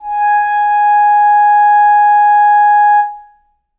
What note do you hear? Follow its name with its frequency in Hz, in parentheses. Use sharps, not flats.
G#5 (830.6 Hz)